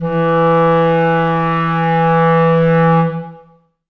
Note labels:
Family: reed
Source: acoustic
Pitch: E3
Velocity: 100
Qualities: dark, long release, reverb

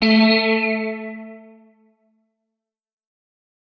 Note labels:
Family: guitar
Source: electronic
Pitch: A3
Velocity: 127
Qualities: fast decay

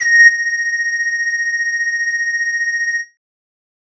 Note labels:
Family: flute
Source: synthesizer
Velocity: 50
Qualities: distorted

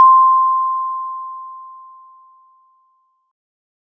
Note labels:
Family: mallet percussion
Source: acoustic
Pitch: C6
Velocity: 25

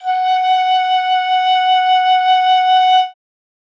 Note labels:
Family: flute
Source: acoustic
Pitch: F#5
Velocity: 25

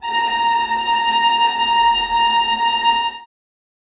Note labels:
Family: string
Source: acoustic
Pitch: A#5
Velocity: 25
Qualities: bright, non-linear envelope, reverb

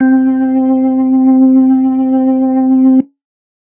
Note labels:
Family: organ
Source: electronic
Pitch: C4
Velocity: 50

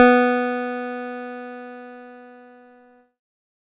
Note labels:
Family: keyboard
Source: electronic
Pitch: B3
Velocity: 127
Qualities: distorted

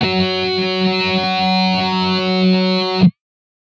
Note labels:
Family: guitar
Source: electronic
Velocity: 50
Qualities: bright, distorted

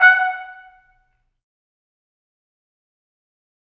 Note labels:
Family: brass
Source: acoustic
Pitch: F#5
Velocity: 50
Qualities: fast decay, percussive, reverb

